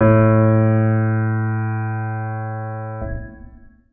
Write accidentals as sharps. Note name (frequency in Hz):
A2 (110 Hz)